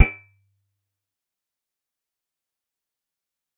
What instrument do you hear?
acoustic guitar